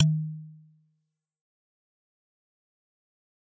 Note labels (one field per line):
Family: mallet percussion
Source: acoustic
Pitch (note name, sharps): D#3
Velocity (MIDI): 100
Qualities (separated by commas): fast decay, percussive